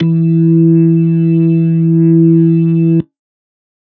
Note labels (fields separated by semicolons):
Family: organ; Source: electronic; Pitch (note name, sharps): E3; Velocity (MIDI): 127